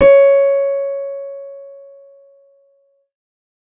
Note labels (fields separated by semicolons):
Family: keyboard; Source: synthesizer; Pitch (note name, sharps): C#5; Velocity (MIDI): 100